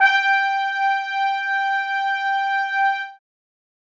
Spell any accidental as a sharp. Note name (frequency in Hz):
G5 (784 Hz)